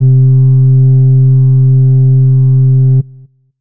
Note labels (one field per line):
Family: flute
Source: acoustic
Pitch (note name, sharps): C3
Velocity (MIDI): 50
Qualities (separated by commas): dark